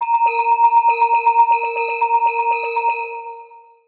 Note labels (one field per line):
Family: mallet percussion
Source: synthesizer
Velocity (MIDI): 75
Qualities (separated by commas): long release, multiphonic, tempo-synced